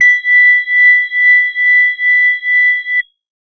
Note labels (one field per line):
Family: organ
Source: electronic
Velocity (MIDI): 50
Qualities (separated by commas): distorted